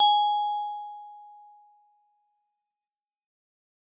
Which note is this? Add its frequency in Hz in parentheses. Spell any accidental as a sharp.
G#5 (830.6 Hz)